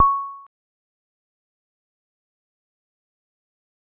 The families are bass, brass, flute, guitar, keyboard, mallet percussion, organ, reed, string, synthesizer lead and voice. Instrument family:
mallet percussion